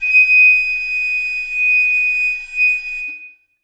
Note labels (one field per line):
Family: flute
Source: acoustic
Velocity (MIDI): 75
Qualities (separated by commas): bright, reverb